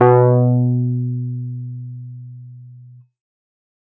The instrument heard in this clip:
electronic keyboard